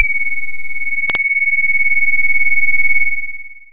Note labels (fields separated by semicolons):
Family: voice; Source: synthesizer; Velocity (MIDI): 75; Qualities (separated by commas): bright, long release